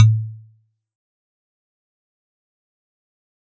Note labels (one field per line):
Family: mallet percussion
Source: acoustic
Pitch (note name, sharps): A2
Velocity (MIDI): 75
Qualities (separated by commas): fast decay, percussive